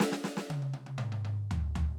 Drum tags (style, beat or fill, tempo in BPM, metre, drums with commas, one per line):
rock
beat
120 BPM
4/4
snare, high tom, mid tom, floor tom